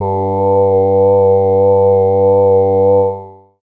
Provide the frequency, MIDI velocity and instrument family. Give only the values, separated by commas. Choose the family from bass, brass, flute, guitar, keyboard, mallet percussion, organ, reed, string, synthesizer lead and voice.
98 Hz, 100, voice